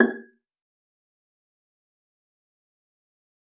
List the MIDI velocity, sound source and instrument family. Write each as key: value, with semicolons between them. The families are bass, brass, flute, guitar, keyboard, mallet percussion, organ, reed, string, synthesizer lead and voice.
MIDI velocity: 75; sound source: acoustic; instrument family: string